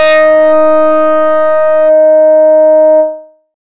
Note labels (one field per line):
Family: bass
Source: synthesizer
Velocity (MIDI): 100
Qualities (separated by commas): bright, distorted